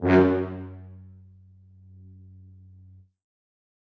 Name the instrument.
acoustic brass instrument